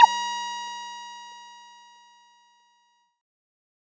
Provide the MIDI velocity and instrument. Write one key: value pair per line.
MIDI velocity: 75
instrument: synthesizer bass